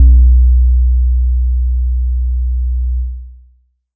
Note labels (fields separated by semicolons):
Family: mallet percussion; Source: acoustic; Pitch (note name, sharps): B1; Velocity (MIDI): 25; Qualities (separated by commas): dark, long release